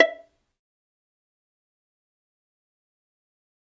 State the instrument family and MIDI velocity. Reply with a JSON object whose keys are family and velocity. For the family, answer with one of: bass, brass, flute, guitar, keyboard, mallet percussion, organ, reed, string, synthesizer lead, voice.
{"family": "string", "velocity": 100}